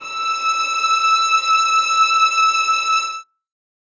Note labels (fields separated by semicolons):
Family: string; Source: acoustic; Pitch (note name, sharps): E6; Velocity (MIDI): 75; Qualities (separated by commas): reverb